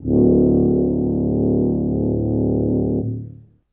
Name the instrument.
acoustic brass instrument